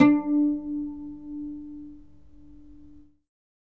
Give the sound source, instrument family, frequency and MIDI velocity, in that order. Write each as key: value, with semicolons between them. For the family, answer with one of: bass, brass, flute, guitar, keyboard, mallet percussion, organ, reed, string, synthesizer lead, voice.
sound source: acoustic; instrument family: guitar; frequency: 293.7 Hz; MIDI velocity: 25